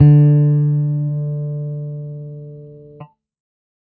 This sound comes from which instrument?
electronic bass